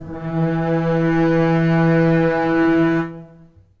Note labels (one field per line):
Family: string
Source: acoustic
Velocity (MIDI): 25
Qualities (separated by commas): long release, reverb